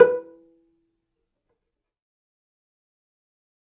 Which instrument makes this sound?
acoustic string instrument